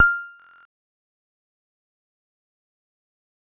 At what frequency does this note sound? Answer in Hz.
1397 Hz